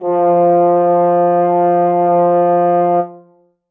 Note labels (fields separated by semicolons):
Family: brass; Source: acoustic; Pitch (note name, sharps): F3; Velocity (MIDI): 75; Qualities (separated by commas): reverb